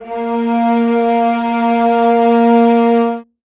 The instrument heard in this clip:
acoustic string instrument